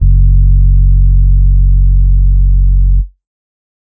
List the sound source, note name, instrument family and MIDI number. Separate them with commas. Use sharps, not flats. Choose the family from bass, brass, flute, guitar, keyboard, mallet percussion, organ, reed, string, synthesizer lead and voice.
electronic, F#1, keyboard, 30